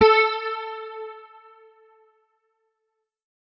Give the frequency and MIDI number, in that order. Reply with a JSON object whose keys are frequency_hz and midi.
{"frequency_hz": 440, "midi": 69}